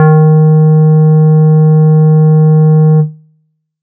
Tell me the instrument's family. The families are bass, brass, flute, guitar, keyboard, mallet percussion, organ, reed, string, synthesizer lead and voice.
bass